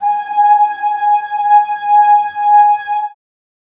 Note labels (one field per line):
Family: voice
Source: acoustic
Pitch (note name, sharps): G#5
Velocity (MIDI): 25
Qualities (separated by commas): reverb